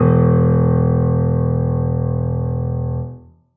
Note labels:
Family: keyboard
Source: acoustic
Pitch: E1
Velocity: 100

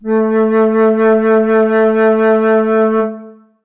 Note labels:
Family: flute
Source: acoustic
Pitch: A3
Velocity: 75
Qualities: reverb

